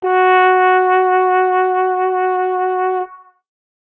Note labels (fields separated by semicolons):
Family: brass; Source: acoustic; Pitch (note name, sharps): F#4; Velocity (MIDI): 25